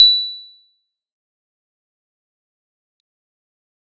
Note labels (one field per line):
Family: keyboard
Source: electronic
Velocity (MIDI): 100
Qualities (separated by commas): bright, fast decay, percussive